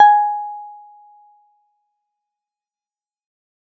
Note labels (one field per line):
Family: keyboard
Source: electronic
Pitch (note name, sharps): G#5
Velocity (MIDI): 50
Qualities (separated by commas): fast decay, percussive